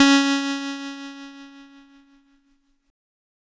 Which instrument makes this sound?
electronic keyboard